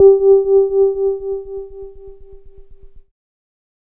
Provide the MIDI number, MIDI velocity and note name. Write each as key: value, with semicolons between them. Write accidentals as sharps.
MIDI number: 67; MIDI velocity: 127; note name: G4